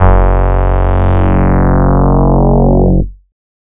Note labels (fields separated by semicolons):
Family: bass; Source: synthesizer; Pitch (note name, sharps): F#1; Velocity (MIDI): 100; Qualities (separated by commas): distorted